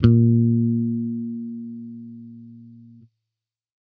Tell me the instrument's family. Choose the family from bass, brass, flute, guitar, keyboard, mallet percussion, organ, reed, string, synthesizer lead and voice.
bass